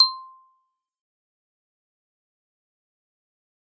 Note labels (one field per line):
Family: mallet percussion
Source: acoustic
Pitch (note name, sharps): C6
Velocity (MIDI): 100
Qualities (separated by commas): fast decay, percussive